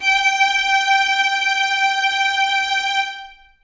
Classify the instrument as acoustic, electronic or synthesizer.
acoustic